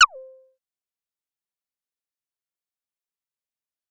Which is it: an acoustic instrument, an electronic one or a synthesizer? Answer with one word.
synthesizer